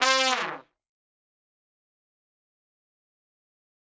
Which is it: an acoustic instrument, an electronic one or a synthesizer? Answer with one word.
acoustic